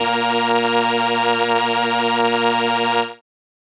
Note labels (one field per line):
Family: keyboard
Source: synthesizer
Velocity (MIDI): 50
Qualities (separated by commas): bright